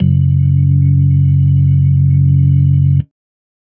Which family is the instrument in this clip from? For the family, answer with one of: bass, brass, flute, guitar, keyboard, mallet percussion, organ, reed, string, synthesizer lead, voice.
organ